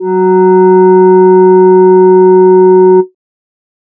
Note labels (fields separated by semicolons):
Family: voice; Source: synthesizer; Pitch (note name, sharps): F#3; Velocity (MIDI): 127